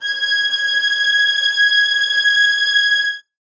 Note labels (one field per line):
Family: string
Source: acoustic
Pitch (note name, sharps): G#6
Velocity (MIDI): 75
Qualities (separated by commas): bright, non-linear envelope, reverb